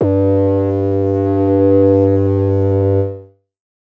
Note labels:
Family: synthesizer lead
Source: synthesizer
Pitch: G2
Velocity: 75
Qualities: distorted, multiphonic, non-linear envelope

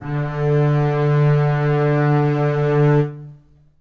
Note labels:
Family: string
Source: acoustic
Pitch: D3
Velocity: 50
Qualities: reverb

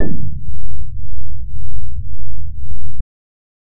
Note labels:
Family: bass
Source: synthesizer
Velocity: 25

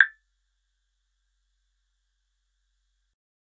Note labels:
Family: bass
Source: synthesizer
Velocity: 75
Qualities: percussive

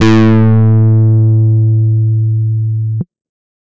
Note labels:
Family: guitar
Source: electronic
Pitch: A2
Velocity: 75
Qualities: bright, distorted

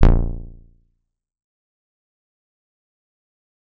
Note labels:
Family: guitar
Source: electronic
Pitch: A#0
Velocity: 127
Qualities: fast decay, percussive

